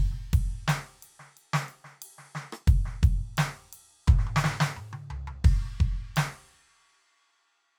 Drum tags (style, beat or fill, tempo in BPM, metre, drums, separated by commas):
rock, beat, 88 BPM, 4/4, crash, ride, hi-hat pedal, snare, cross-stick, high tom, mid tom, floor tom, kick